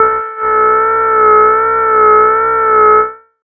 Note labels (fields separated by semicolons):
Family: bass; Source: synthesizer; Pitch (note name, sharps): A4; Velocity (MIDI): 100; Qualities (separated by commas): distorted, tempo-synced